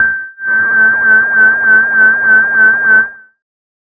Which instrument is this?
synthesizer bass